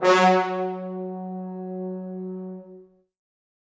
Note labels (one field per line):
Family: brass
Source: acoustic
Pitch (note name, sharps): F#3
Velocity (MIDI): 127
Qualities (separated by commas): bright, reverb